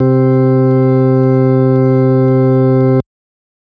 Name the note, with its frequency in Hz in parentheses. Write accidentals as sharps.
C3 (130.8 Hz)